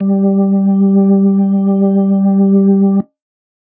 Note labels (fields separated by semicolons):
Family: organ; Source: electronic; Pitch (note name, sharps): G3; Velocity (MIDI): 25